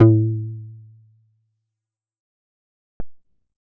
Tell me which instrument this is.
synthesizer bass